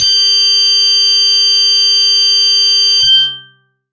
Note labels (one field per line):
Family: guitar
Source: electronic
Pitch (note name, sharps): G6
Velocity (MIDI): 25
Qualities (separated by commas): bright, distorted, long release